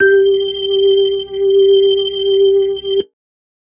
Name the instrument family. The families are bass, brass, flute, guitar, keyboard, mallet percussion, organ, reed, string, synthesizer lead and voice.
organ